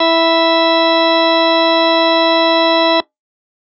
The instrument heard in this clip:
electronic organ